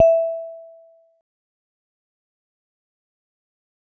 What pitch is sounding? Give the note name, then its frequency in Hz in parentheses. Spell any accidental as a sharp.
E5 (659.3 Hz)